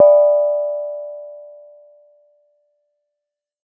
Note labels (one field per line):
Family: mallet percussion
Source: acoustic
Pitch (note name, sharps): D5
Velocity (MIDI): 100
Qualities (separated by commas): reverb